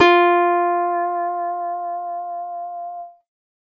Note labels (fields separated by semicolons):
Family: guitar; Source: acoustic; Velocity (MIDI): 75